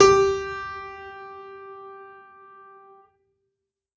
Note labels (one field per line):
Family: keyboard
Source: acoustic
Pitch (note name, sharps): G4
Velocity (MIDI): 127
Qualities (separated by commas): reverb